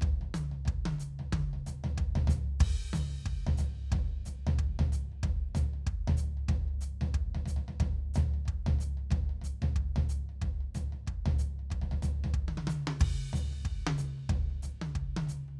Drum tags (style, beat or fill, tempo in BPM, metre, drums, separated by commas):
swing, beat, 185 BPM, 4/4, crash, hi-hat pedal, high tom, floor tom, kick